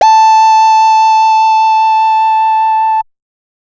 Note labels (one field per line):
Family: bass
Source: synthesizer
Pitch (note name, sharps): A5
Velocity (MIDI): 25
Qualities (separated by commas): distorted